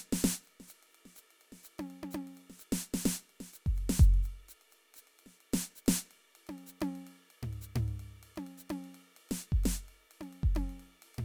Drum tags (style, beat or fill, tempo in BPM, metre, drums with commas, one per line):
linear jazz
beat
128 BPM
4/4
ride, hi-hat pedal, snare, high tom, floor tom, kick